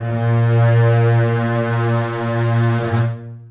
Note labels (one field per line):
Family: string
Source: acoustic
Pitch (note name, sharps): A#2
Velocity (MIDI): 100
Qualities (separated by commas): long release, reverb